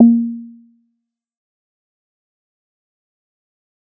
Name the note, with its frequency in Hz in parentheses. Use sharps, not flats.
A#3 (233.1 Hz)